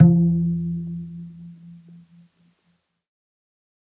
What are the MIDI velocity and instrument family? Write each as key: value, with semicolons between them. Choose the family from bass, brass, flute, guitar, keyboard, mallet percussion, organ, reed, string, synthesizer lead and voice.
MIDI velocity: 25; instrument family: string